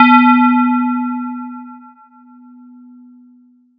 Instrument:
electronic mallet percussion instrument